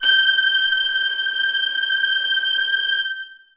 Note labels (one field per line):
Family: string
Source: acoustic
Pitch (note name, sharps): G6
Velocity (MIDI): 127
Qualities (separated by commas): reverb